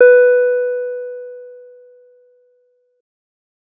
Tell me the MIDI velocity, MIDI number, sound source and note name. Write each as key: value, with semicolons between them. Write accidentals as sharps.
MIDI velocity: 100; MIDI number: 71; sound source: synthesizer; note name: B4